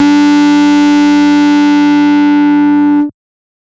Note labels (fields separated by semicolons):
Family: bass; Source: synthesizer; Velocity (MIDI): 25; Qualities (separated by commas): bright, distorted, multiphonic